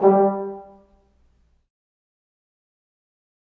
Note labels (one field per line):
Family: brass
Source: acoustic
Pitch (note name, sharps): G3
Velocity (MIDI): 25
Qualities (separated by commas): dark, fast decay, reverb